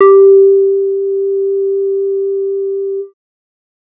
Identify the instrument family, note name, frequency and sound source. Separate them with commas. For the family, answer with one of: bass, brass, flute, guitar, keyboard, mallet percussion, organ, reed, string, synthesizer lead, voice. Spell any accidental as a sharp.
bass, G4, 392 Hz, synthesizer